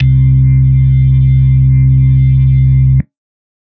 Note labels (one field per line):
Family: organ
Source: electronic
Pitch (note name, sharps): C2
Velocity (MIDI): 25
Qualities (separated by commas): dark